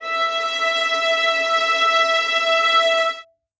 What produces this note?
acoustic string instrument